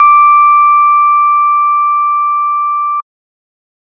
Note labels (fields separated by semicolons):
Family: organ; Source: electronic; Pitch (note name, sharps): D6; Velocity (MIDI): 127